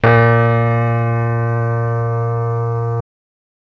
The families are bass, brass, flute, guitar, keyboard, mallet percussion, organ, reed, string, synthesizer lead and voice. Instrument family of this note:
keyboard